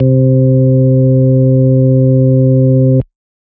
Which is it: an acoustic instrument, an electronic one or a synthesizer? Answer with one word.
electronic